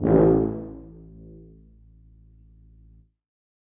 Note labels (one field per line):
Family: brass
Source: acoustic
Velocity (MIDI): 127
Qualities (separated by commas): bright, reverb